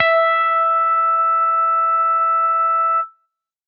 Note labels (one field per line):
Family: bass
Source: synthesizer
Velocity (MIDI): 100